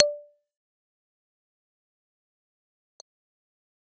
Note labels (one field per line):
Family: keyboard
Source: electronic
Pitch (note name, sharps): D5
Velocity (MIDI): 25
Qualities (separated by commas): fast decay, percussive